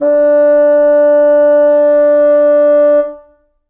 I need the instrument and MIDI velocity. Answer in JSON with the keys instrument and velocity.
{"instrument": "acoustic reed instrument", "velocity": 75}